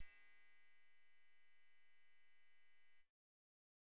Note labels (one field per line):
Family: bass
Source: synthesizer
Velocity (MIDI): 25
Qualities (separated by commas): bright, distorted